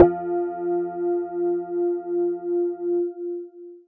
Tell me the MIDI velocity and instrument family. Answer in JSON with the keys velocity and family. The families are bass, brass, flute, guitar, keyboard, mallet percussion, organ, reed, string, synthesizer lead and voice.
{"velocity": 75, "family": "mallet percussion"}